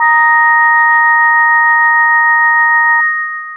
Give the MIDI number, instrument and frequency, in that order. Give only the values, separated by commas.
63, electronic mallet percussion instrument, 311.1 Hz